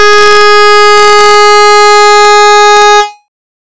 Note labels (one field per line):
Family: bass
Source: synthesizer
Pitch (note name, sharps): G#4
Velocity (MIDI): 50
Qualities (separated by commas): bright, distorted